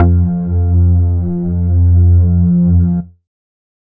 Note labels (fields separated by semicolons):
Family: bass; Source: synthesizer; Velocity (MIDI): 50